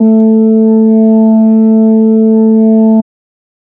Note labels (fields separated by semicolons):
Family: organ; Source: electronic; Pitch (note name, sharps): A3; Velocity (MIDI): 50; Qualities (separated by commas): dark